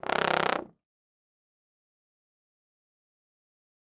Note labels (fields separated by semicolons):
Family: brass; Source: acoustic; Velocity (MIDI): 100; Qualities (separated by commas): bright, fast decay, reverb